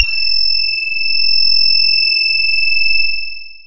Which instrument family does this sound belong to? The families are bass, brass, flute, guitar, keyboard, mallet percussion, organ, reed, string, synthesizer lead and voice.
voice